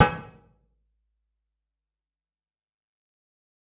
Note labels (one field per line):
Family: guitar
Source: electronic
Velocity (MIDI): 100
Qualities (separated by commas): fast decay, percussive, reverb